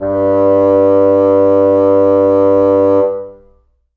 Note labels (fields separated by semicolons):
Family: reed; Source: acoustic; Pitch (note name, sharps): G2; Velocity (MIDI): 75; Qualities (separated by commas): long release, reverb